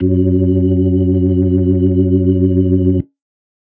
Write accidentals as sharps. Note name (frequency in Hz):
F#2 (92.5 Hz)